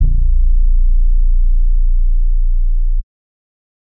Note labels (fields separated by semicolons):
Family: bass; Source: synthesizer; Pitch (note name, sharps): A#0; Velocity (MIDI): 127; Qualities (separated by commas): dark